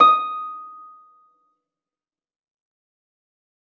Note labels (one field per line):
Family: string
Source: acoustic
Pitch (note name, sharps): D#6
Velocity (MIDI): 25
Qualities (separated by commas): fast decay, reverb